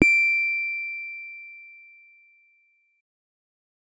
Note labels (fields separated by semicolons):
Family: keyboard; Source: electronic; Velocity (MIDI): 25